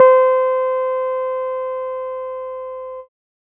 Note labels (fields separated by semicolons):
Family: keyboard; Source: electronic; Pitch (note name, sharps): C5; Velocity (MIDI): 25